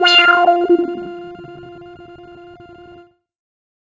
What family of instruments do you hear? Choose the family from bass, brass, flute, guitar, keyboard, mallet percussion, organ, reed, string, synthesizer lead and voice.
bass